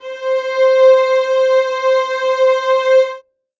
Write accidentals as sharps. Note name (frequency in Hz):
C5 (523.3 Hz)